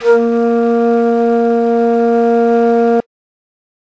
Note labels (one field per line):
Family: flute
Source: acoustic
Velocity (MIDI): 127